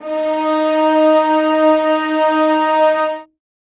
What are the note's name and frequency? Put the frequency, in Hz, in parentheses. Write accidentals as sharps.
D#4 (311.1 Hz)